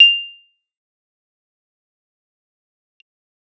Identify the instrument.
electronic keyboard